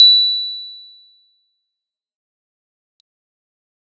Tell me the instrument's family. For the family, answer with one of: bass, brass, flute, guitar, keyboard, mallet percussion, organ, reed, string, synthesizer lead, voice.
keyboard